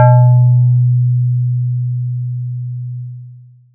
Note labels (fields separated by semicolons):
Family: mallet percussion; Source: electronic; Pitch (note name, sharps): B2; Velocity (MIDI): 50; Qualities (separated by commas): long release, multiphonic